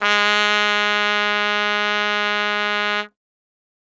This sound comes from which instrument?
acoustic brass instrument